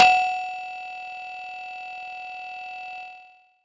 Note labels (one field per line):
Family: mallet percussion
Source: acoustic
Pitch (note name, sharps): F#5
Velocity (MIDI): 75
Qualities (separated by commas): distorted